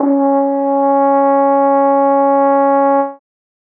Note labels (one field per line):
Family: brass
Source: acoustic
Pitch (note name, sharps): C#4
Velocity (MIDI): 50